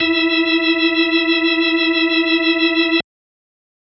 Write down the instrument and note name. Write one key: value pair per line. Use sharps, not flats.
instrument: electronic organ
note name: E4